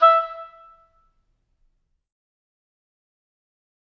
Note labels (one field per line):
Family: reed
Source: acoustic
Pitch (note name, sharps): E5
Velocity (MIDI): 100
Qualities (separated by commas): fast decay, percussive, reverb